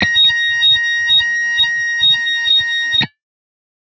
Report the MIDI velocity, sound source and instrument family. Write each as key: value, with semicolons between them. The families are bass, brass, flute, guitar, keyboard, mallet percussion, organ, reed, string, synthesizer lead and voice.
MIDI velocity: 127; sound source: electronic; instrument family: guitar